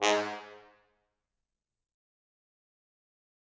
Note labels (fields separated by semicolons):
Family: brass; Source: acoustic; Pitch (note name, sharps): G#2; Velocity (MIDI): 127; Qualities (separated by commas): bright, fast decay, percussive, reverb